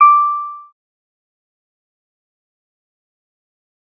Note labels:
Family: bass; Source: synthesizer; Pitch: D6; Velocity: 50; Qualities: fast decay, percussive

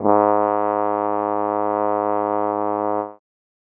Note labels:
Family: brass; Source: acoustic; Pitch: G#2; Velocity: 50

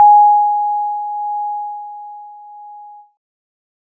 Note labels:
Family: keyboard; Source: electronic; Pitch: G#5; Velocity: 50; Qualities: multiphonic

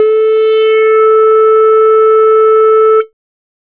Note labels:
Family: bass; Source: synthesizer; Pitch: A4; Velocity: 127; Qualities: distorted

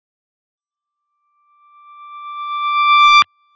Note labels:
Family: guitar; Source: electronic; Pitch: D6; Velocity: 127

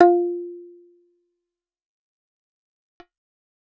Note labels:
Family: guitar; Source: acoustic; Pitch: F4; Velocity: 100; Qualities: fast decay, percussive

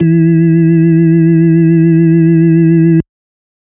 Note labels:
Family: organ; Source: electronic; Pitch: E3; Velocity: 100

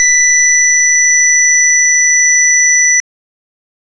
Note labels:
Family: organ; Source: electronic; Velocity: 25; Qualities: bright

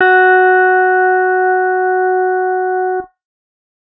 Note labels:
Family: guitar; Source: electronic; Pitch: F#4; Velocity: 75; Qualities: reverb

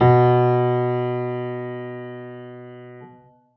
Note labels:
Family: keyboard; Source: acoustic; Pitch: B2; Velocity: 50

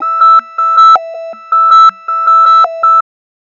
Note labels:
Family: bass; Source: synthesizer; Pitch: E6; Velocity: 100; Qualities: tempo-synced

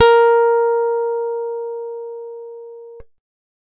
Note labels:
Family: guitar; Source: acoustic; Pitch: A#4; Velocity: 25

